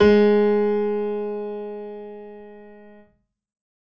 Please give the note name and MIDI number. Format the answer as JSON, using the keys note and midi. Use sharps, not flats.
{"note": "G#3", "midi": 56}